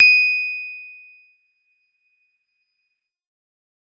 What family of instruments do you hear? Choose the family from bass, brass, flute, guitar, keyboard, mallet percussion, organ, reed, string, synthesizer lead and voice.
keyboard